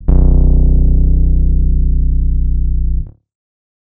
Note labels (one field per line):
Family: guitar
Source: acoustic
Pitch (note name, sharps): B0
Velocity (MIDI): 25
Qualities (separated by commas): dark